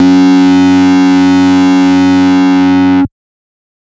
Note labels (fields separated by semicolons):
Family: bass; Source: synthesizer; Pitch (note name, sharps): F#2; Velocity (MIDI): 100; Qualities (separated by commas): bright, distorted, multiphonic